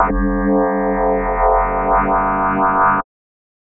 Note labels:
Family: mallet percussion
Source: synthesizer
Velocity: 127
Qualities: multiphonic, non-linear envelope

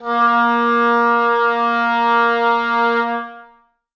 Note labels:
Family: reed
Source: acoustic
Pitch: A#3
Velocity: 127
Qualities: long release, reverb

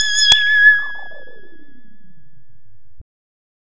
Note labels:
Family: bass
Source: synthesizer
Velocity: 127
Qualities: bright, distorted

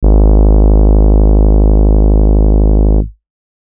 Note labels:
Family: keyboard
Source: electronic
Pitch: G#1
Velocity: 100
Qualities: dark

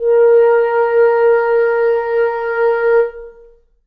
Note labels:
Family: reed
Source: acoustic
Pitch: A#4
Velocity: 25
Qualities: long release, reverb

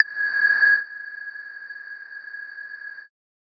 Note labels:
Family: mallet percussion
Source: electronic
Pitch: G#6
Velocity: 127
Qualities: non-linear envelope

